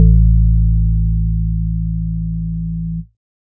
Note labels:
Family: organ; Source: electronic; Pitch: A1; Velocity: 75; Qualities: dark

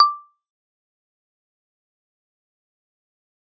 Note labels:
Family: mallet percussion; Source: acoustic; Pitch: D6; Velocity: 75; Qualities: fast decay, percussive

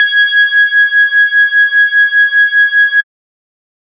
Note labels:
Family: bass; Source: synthesizer; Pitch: G#6; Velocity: 127

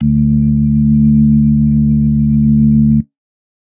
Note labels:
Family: organ; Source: electronic; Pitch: D2; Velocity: 75; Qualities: dark

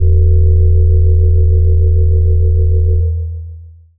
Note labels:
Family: mallet percussion; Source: electronic; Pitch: E0; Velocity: 25; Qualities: long release

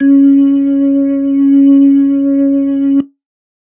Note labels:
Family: organ; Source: electronic; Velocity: 100; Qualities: dark

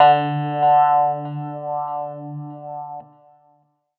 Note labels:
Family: keyboard; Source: electronic; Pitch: D3; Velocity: 25

